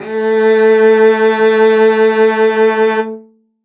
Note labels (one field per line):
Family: string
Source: acoustic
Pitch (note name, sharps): A3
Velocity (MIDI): 127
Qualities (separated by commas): bright, reverb